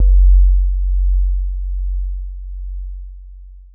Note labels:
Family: keyboard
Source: electronic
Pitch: F#1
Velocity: 127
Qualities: dark, long release

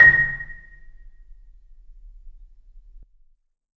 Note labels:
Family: mallet percussion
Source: acoustic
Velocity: 50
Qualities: percussive, reverb

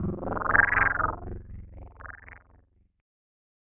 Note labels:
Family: keyboard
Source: electronic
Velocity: 127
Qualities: distorted, non-linear envelope

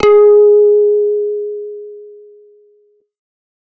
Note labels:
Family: bass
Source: synthesizer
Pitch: G#4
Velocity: 100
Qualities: distorted

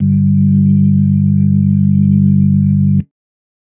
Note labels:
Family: organ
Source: electronic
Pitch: G1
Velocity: 25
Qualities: dark

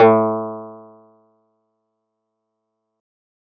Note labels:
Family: guitar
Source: synthesizer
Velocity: 75

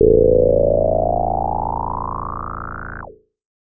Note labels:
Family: bass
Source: synthesizer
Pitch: A0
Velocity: 25

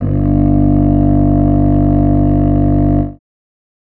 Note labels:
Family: reed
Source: acoustic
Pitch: G1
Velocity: 25

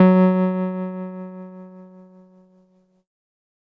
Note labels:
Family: keyboard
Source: electronic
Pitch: F#3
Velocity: 127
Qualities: distorted

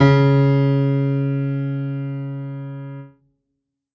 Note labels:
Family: keyboard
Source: acoustic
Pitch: C#3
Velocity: 100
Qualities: reverb

